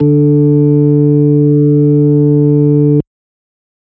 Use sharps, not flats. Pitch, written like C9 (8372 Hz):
D3 (146.8 Hz)